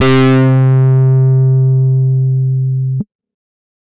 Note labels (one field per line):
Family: guitar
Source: electronic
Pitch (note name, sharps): C3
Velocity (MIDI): 100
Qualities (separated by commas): bright, distorted